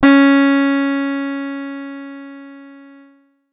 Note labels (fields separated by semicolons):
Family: guitar; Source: acoustic; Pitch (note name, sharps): C#4; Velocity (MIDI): 25; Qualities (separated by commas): bright, distorted